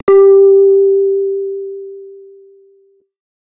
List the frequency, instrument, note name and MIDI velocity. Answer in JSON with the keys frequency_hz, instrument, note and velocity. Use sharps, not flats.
{"frequency_hz": 392, "instrument": "synthesizer bass", "note": "G4", "velocity": 127}